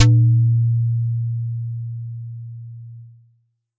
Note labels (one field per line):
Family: bass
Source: synthesizer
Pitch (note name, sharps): A#2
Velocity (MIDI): 50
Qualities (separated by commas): distorted